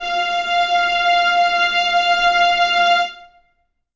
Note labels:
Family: string; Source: acoustic; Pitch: F5; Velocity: 50; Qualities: reverb

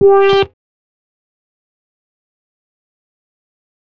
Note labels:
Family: bass; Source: synthesizer; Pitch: G4; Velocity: 25; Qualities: fast decay

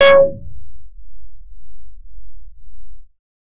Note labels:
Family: bass; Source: synthesizer; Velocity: 127

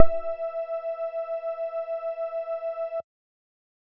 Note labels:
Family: bass; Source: synthesizer; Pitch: E5; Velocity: 50

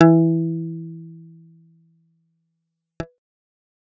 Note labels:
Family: bass; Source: synthesizer; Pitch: E3; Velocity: 100

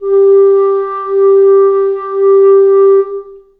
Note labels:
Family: reed; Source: acoustic; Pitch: G4; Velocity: 50; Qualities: long release, reverb

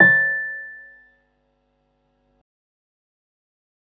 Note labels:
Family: keyboard; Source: electronic; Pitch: A6; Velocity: 25; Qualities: fast decay

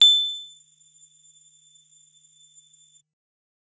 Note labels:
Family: guitar; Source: electronic; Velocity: 127; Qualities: bright, percussive

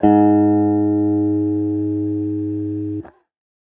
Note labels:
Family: guitar; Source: electronic; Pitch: G#2; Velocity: 25; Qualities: distorted

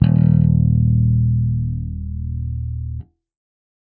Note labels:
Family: bass; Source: electronic; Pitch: D#1; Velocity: 127

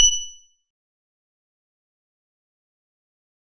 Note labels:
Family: guitar; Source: acoustic; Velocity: 25; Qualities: bright, distorted, fast decay, percussive

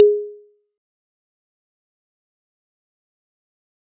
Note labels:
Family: mallet percussion; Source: acoustic; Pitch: G#4; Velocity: 50; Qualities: fast decay, percussive

